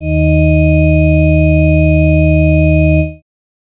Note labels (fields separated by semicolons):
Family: organ; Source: electronic; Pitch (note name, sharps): D#2; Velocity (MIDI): 25